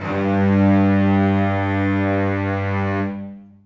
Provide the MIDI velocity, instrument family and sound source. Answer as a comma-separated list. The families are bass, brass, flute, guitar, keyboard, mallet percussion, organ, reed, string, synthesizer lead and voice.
100, string, acoustic